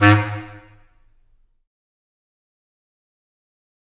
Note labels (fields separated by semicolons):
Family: reed; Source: acoustic; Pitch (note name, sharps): G#2; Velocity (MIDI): 127; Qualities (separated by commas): fast decay, percussive, reverb